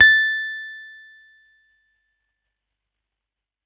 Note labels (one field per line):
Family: keyboard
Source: electronic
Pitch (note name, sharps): A6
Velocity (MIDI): 100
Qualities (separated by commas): distorted, tempo-synced